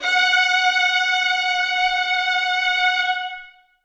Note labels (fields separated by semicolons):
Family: string; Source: acoustic; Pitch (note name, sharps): F#5; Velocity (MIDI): 127; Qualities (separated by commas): bright, long release, reverb